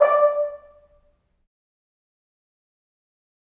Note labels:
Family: brass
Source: acoustic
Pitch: D5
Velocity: 50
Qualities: fast decay, reverb

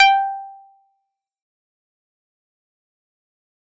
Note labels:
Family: keyboard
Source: electronic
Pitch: G5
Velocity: 127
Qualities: fast decay, percussive

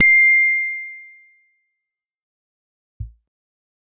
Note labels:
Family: guitar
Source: electronic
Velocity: 75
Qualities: bright, distorted, fast decay

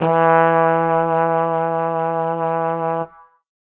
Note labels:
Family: brass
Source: acoustic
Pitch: E3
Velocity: 50

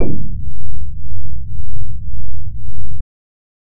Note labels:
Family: bass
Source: synthesizer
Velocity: 25

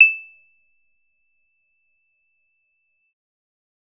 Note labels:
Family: bass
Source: synthesizer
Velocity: 100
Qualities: bright, percussive

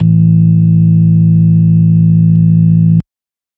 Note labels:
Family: organ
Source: electronic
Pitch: A1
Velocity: 50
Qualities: dark

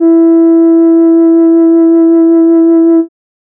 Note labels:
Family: keyboard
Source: synthesizer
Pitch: E4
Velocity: 75

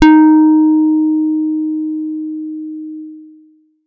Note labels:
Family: guitar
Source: electronic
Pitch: D#4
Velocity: 25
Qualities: long release

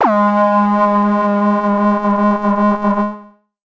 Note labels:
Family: synthesizer lead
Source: synthesizer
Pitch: G#3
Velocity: 25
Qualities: distorted, multiphonic, non-linear envelope

